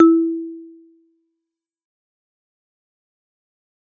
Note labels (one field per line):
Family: mallet percussion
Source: acoustic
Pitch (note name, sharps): E4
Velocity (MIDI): 75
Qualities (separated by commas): fast decay, percussive